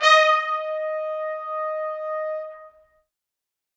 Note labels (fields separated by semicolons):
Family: brass; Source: acoustic; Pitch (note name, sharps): D#5; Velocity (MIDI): 100; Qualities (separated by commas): bright, reverb